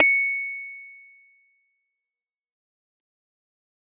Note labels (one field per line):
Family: keyboard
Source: electronic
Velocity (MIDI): 127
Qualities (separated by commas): fast decay